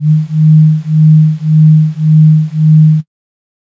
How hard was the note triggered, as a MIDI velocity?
50